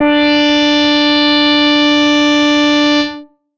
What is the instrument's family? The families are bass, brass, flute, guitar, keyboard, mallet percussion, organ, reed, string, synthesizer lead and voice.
bass